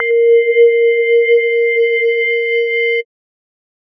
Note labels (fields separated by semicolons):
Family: mallet percussion; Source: synthesizer; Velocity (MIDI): 25; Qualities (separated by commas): multiphonic, non-linear envelope